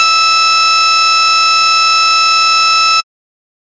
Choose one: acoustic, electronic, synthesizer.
synthesizer